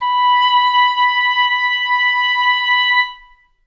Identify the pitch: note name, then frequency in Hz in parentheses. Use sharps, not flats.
B5 (987.8 Hz)